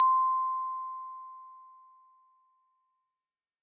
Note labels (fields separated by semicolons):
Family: mallet percussion; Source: acoustic; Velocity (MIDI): 75; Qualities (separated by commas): bright